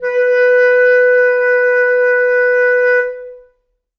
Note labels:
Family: reed; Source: acoustic; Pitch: B4; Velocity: 75; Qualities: long release, reverb

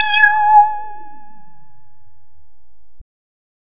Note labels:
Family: bass; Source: synthesizer; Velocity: 100; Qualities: bright, distorted

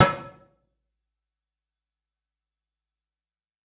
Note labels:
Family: guitar; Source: electronic; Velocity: 25; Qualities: fast decay, percussive, reverb

